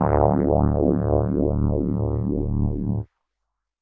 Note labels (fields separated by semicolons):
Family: keyboard; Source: electronic; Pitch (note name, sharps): D1; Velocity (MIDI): 100; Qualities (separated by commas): distorted, non-linear envelope